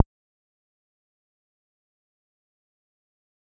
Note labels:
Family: bass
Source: synthesizer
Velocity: 75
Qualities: fast decay, percussive

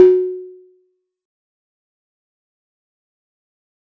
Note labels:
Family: mallet percussion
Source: acoustic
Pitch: F#4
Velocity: 75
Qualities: fast decay, percussive

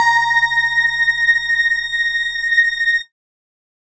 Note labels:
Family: mallet percussion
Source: electronic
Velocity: 50

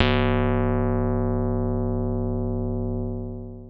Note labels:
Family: keyboard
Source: electronic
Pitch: C#1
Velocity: 25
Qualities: distorted, long release

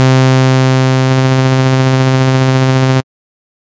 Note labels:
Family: bass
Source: synthesizer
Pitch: C3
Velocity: 127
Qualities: bright, distorted

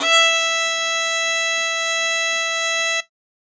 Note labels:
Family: string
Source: acoustic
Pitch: E5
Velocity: 100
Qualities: bright

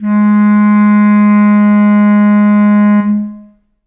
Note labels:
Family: reed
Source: acoustic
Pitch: G#3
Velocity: 25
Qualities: long release, reverb

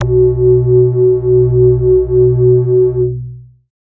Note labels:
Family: bass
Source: synthesizer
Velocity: 75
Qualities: distorted, long release, multiphonic

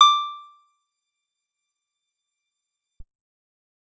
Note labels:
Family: guitar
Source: acoustic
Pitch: D6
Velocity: 127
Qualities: percussive

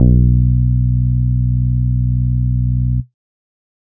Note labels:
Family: bass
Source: synthesizer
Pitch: B1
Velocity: 75

